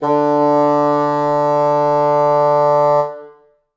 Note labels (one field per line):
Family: reed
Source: acoustic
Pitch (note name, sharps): D3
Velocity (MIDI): 127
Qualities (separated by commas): reverb